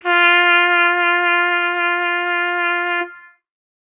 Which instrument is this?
acoustic brass instrument